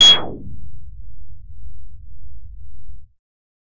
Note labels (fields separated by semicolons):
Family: bass; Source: synthesizer; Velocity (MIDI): 127; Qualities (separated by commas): distorted